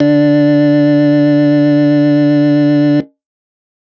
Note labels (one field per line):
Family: organ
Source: electronic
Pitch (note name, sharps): D3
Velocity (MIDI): 50